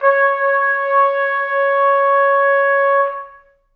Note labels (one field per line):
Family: brass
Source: acoustic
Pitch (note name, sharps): C#5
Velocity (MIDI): 50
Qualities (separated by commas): reverb